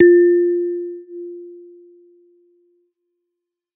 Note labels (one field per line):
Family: mallet percussion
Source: acoustic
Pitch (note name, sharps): F4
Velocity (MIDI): 100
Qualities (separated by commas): non-linear envelope